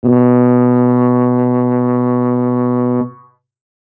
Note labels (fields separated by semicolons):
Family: brass; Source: acoustic; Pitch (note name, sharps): B2; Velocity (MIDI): 100